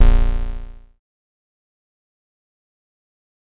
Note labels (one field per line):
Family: bass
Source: synthesizer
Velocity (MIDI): 75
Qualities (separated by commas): bright, distorted, fast decay